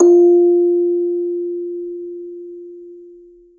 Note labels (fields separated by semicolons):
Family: mallet percussion; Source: acoustic; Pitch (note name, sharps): F4; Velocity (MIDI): 100; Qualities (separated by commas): reverb